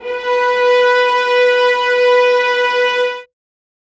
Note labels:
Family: string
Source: acoustic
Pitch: B4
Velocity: 25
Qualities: reverb

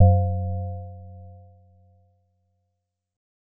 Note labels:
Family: mallet percussion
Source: synthesizer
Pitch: F#2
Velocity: 50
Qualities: multiphonic

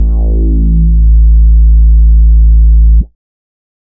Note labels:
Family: bass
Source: synthesizer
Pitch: A1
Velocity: 50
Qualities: dark, distorted

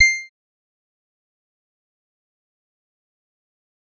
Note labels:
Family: bass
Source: synthesizer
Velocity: 50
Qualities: bright, distorted, fast decay, percussive

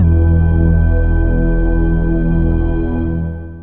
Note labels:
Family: synthesizer lead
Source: synthesizer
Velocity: 127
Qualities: long release

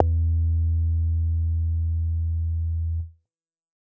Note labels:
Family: bass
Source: synthesizer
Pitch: E2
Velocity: 50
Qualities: dark, distorted

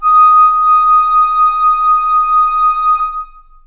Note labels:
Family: flute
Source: acoustic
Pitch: D#6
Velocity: 100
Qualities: long release, reverb

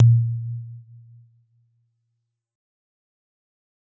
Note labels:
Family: mallet percussion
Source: acoustic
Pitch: A#2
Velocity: 127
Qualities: dark, fast decay

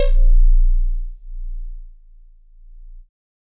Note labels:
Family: keyboard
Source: electronic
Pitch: A#0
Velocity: 100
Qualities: multiphonic

